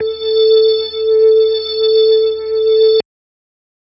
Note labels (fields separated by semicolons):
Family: organ; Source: electronic; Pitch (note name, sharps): A4; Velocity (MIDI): 75